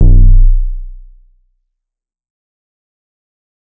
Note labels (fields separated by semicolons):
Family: bass; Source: synthesizer; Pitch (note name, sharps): B0; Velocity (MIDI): 100; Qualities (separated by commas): dark, fast decay